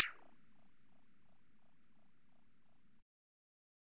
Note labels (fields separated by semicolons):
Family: bass; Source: synthesizer; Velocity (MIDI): 50; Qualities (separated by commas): bright, percussive